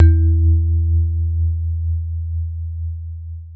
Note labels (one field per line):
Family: mallet percussion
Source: acoustic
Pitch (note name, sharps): E2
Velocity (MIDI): 127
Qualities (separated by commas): long release